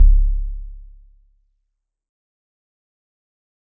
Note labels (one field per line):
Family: guitar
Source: synthesizer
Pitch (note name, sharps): C#1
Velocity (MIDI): 75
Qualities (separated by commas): dark, fast decay